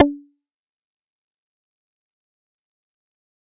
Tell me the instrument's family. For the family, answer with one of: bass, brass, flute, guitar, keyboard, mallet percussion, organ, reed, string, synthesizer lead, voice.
bass